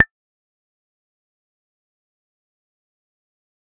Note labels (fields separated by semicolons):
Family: bass; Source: synthesizer; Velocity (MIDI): 100; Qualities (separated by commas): fast decay, percussive